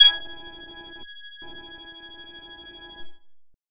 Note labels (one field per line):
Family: bass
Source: synthesizer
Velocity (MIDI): 75